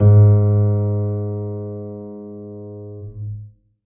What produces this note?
acoustic keyboard